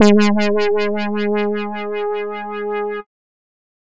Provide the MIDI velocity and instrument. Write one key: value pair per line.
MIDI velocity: 100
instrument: synthesizer bass